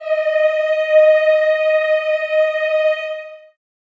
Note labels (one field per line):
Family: voice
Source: acoustic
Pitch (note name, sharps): D#5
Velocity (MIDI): 75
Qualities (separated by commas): long release, reverb